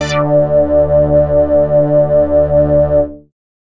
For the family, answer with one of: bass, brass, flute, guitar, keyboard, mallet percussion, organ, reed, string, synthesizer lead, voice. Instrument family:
bass